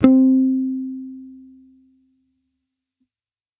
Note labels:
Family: bass; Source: electronic; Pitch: C4; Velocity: 75; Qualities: fast decay

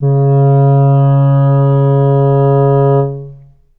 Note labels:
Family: reed; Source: acoustic; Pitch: C#3; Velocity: 50; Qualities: dark, long release, reverb

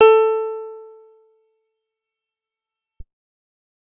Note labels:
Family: guitar; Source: acoustic; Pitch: A4; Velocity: 75; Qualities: fast decay

